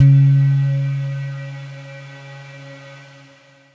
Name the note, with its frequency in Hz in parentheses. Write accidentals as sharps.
C#3 (138.6 Hz)